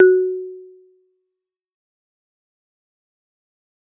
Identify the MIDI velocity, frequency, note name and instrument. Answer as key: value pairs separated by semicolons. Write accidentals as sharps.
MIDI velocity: 100; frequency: 370 Hz; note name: F#4; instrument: acoustic mallet percussion instrument